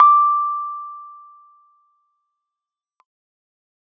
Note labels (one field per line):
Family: keyboard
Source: electronic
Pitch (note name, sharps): D6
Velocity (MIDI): 100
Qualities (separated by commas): fast decay